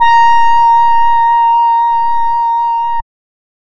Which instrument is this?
synthesizer reed instrument